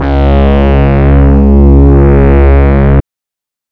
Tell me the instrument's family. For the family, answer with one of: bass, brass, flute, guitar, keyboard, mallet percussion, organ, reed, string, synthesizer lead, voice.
reed